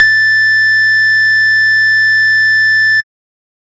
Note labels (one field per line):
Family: bass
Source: synthesizer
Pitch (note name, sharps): A6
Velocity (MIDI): 25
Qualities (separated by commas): distorted, tempo-synced